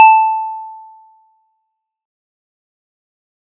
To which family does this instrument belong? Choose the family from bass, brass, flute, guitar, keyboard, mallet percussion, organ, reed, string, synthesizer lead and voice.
mallet percussion